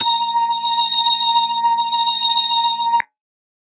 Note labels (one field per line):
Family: organ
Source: electronic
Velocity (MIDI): 25